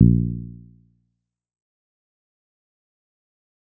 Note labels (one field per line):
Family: bass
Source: synthesizer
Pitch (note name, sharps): A#1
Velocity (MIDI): 50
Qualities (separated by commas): dark, fast decay, percussive